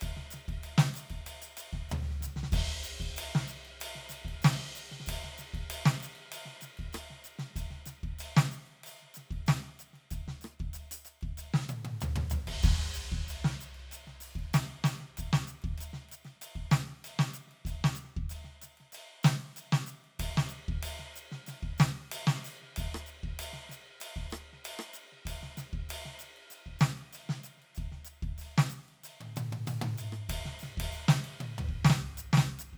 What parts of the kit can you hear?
crash, ride, ride bell, percussion, snare, cross-stick, high tom, floor tom and kick